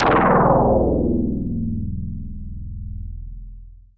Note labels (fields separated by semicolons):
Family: synthesizer lead; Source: synthesizer; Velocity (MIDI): 127; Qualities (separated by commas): long release